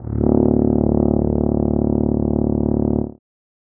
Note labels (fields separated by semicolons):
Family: brass; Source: acoustic; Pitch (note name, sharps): D1; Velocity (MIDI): 25; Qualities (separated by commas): dark